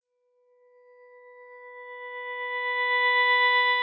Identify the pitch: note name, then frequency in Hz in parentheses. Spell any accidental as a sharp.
B4 (493.9 Hz)